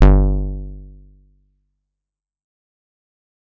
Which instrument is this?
electronic guitar